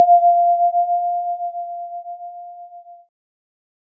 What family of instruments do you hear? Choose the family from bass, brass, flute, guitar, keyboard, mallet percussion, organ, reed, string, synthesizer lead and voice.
keyboard